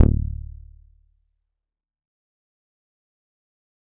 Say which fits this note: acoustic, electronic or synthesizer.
synthesizer